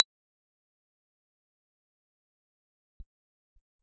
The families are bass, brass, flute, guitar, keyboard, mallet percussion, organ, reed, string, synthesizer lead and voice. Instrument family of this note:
keyboard